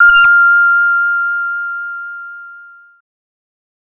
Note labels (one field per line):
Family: bass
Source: synthesizer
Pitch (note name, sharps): F6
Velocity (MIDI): 100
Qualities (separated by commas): distorted